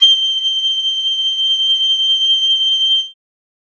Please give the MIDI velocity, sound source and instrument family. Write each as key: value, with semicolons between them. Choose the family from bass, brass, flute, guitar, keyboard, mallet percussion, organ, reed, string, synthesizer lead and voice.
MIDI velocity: 50; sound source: acoustic; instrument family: flute